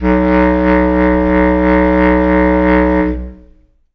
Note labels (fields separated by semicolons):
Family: reed; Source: acoustic; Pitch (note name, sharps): B1; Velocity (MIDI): 25; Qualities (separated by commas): long release, reverb